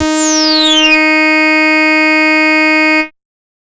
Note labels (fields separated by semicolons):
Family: bass; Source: synthesizer; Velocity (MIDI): 127; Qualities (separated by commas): bright, distorted, multiphonic